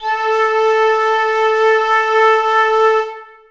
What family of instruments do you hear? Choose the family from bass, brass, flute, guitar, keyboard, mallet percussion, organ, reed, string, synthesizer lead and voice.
flute